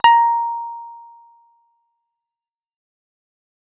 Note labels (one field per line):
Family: bass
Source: synthesizer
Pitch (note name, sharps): A#5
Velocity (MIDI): 127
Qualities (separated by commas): fast decay